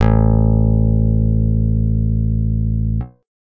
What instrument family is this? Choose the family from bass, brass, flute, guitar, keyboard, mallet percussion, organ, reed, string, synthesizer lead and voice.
guitar